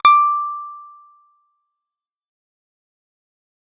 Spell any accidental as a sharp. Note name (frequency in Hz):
D6 (1175 Hz)